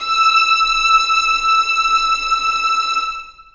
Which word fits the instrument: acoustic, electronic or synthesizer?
acoustic